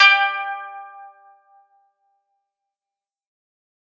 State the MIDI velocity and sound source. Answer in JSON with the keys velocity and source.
{"velocity": 50, "source": "acoustic"}